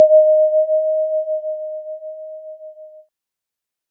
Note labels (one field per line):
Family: keyboard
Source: electronic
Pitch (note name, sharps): D#5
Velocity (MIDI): 127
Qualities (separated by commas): multiphonic